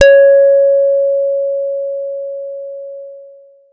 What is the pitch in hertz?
554.4 Hz